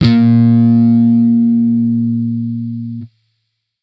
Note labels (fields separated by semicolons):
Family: bass; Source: electronic; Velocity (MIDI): 100; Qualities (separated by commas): distorted